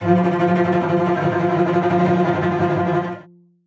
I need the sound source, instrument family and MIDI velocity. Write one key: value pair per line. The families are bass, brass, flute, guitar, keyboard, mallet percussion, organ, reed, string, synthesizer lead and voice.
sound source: acoustic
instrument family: string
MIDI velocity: 127